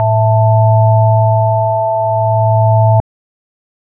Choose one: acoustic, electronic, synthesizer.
electronic